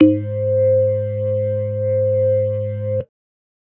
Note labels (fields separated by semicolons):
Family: organ; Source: electronic; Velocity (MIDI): 127